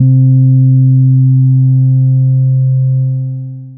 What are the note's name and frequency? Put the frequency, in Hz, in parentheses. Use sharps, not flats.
C3 (130.8 Hz)